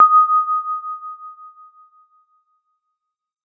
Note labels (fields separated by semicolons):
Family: keyboard; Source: electronic; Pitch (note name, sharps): D#6; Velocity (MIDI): 100